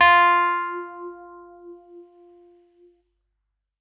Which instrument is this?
electronic keyboard